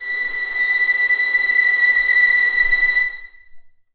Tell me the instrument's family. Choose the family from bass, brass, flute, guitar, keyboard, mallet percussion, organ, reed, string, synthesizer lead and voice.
string